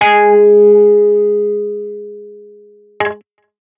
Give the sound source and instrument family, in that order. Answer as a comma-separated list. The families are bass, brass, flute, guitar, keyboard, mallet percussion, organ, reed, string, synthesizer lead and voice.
electronic, guitar